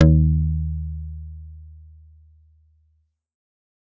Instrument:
electronic guitar